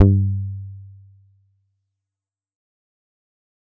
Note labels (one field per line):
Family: bass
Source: synthesizer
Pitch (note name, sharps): G2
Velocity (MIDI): 75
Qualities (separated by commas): dark, distorted, fast decay